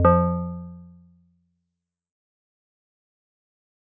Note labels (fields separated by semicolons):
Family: mallet percussion; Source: acoustic; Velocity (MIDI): 100; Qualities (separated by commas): dark, fast decay, multiphonic